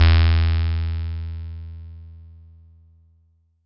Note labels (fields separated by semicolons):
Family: bass; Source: synthesizer; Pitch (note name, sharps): E2; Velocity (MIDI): 75; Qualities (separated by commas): bright, distorted